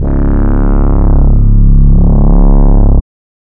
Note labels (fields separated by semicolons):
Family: reed; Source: synthesizer; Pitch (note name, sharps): C#1; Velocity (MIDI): 75; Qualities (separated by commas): distorted, non-linear envelope